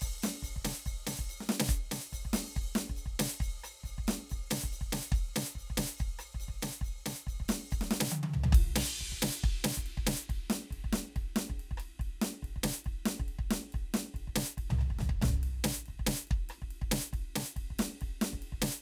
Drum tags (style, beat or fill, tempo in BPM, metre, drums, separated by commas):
punk, beat, 140 BPM, 4/4, crash, ride, percussion, snare, cross-stick, high tom, floor tom, kick